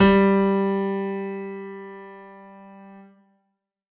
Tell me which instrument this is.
acoustic keyboard